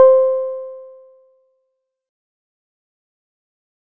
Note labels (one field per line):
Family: guitar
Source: synthesizer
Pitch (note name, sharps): C5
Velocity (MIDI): 25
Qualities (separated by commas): dark, fast decay